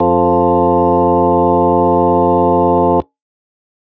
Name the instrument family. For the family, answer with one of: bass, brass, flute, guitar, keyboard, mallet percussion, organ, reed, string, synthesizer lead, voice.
organ